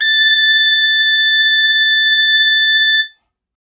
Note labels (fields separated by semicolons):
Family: reed; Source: acoustic; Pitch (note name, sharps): A6; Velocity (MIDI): 100; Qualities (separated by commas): reverb